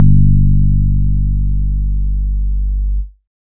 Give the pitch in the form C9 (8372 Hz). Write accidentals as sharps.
G1 (49 Hz)